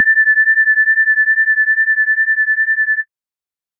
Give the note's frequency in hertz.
1760 Hz